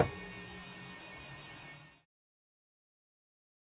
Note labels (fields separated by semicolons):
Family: keyboard; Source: electronic; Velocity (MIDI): 127; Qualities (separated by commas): bright, fast decay